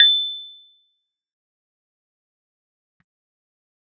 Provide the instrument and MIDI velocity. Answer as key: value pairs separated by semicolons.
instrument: electronic keyboard; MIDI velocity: 25